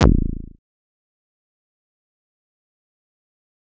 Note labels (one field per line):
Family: bass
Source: synthesizer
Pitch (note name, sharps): A0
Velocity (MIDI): 127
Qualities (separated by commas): distorted, fast decay, percussive